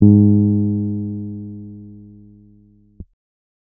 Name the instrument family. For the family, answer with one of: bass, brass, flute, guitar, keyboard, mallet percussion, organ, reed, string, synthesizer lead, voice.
keyboard